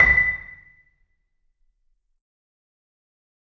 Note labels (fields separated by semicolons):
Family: mallet percussion; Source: acoustic; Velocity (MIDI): 100; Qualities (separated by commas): fast decay, percussive, reverb